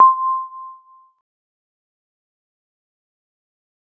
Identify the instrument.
electronic keyboard